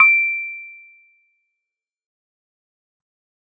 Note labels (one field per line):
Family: keyboard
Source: electronic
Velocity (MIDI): 100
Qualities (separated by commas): fast decay